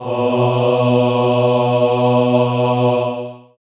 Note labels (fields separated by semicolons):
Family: voice; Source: acoustic; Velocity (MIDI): 127; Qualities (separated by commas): reverb